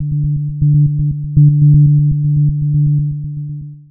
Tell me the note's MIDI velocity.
50